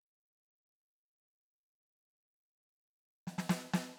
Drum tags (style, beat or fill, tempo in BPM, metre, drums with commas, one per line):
rock
fill
60 BPM
4/4
snare